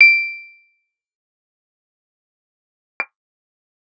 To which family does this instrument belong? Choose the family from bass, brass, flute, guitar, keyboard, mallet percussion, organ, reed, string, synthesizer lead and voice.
guitar